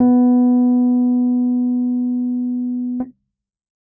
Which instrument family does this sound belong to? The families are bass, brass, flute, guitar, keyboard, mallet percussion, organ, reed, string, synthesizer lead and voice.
keyboard